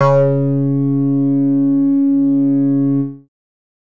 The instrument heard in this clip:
synthesizer bass